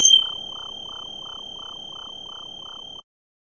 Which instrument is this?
synthesizer bass